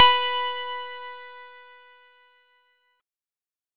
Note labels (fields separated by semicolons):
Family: synthesizer lead; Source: synthesizer; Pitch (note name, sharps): B4; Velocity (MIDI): 50; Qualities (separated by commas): bright, distorted